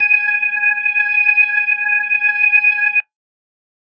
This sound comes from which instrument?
electronic organ